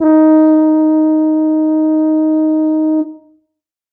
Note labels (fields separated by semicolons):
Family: brass; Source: acoustic; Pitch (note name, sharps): D#4; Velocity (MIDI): 100